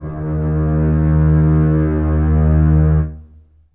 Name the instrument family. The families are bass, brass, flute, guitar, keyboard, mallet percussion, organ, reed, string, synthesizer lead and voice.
string